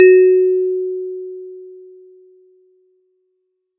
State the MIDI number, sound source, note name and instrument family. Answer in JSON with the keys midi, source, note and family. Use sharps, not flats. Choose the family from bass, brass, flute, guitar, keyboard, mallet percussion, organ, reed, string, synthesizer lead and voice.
{"midi": 66, "source": "acoustic", "note": "F#4", "family": "mallet percussion"}